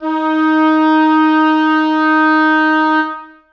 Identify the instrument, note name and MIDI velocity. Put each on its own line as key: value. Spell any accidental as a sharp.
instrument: acoustic reed instrument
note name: D#4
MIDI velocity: 127